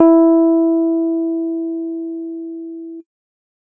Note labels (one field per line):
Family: keyboard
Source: electronic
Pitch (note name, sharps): E4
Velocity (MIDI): 75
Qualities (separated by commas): dark